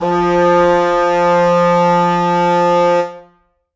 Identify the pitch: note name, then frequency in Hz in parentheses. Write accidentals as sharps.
F3 (174.6 Hz)